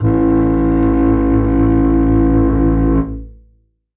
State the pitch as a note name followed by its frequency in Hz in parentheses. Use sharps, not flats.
A1 (55 Hz)